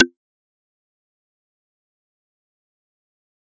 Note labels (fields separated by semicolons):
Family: mallet percussion; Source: acoustic; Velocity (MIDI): 127; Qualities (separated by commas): fast decay, percussive